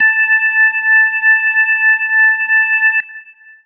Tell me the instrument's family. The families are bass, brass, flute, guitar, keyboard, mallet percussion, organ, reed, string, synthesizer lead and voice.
organ